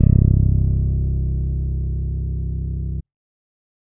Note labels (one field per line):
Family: bass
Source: electronic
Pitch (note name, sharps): C1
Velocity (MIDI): 100